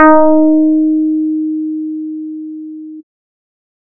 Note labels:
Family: bass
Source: synthesizer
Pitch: D#4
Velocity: 75

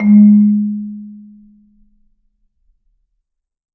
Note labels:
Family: mallet percussion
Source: acoustic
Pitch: G#3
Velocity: 75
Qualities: dark, reverb

